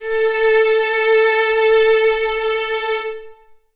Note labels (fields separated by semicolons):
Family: string; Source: acoustic; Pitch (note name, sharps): A4; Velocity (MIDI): 50; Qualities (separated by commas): long release, reverb